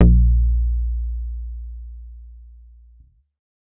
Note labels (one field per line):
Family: bass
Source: synthesizer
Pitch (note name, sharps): A#1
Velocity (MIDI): 100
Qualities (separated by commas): dark